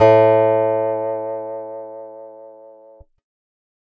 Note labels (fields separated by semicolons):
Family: guitar; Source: acoustic; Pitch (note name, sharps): A2; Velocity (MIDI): 25